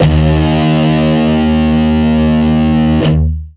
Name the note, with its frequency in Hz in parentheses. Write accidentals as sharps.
D#2 (77.78 Hz)